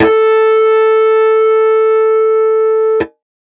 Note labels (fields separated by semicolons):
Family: guitar; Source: electronic; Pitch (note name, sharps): A4; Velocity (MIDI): 100; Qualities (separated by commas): distorted